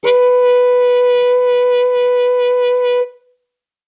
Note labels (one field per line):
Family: brass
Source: acoustic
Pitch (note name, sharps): B4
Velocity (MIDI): 25